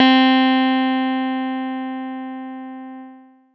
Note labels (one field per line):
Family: keyboard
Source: electronic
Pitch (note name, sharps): C4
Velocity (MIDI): 100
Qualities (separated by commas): distorted